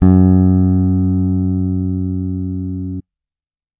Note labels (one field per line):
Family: bass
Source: electronic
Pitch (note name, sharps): F#2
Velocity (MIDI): 75